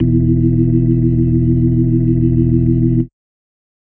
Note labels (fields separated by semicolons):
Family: organ; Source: electronic; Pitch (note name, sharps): E1; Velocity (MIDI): 50; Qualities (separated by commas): dark